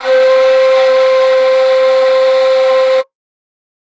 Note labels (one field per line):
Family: flute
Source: acoustic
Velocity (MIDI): 100